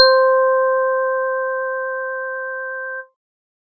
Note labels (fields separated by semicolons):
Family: organ; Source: electronic; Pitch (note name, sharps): C5; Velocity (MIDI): 100